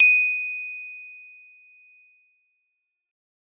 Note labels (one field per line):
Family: mallet percussion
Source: acoustic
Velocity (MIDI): 100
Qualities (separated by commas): bright